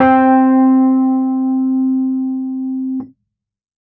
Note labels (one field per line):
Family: keyboard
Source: electronic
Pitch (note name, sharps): C4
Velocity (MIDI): 127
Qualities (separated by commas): dark